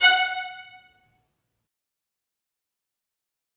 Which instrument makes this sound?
acoustic string instrument